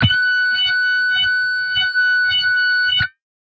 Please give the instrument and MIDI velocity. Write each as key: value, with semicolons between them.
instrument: electronic guitar; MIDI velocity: 100